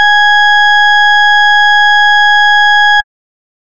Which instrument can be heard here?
synthesizer bass